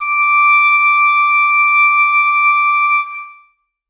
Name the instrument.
acoustic reed instrument